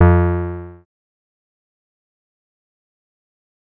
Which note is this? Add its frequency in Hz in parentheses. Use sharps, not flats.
F2 (87.31 Hz)